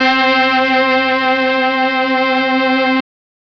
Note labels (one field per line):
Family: brass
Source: electronic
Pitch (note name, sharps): C4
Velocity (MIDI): 127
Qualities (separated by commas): bright